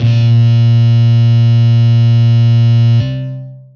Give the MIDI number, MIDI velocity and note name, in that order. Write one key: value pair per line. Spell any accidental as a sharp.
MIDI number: 46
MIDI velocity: 100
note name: A#2